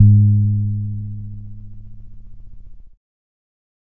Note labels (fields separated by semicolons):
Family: keyboard; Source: electronic; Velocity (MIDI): 127; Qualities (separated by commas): dark